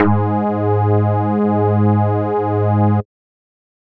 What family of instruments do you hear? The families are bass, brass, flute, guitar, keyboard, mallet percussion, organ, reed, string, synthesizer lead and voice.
bass